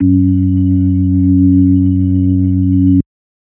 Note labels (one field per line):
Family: organ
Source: electronic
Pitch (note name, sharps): F#2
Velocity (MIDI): 50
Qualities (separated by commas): dark